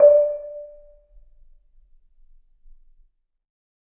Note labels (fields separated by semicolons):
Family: mallet percussion; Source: acoustic; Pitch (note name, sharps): D5; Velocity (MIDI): 75; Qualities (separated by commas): dark, percussive, reverb